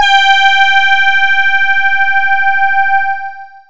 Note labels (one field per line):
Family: voice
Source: synthesizer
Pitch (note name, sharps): G5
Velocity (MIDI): 75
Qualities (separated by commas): long release